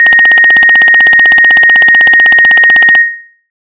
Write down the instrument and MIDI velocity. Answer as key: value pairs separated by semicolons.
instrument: synthesizer bass; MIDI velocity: 127